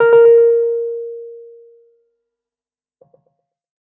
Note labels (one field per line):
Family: keyboard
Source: electronic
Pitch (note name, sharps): A#4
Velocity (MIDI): 75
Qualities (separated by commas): fast decay, tempo-synced